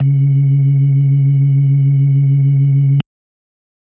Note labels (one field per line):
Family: organ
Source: electronic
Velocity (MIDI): 75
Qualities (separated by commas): dark